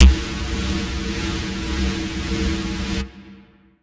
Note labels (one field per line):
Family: flute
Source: acoustic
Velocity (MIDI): 127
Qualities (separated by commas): distorted